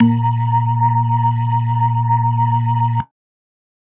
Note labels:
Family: organ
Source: electronic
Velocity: 127

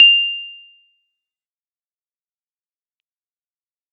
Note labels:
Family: keyboard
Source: electronic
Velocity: 100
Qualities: bright, fast decay, percussive

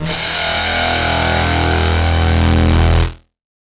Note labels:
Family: guitar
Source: electronic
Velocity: 100

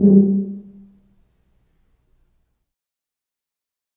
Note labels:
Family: brass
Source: acoustic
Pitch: G3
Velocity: 50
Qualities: dark, reverb

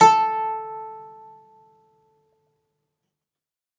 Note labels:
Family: guitar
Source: acoustic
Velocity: 100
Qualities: reverb

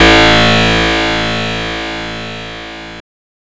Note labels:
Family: guitar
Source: synthesizer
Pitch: A1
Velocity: 100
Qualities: bright, distorted

